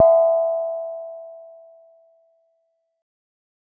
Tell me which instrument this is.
acoustic mallet percussion instrument